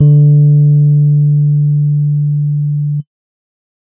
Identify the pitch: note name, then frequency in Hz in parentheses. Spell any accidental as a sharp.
D3 (146.8 Hz)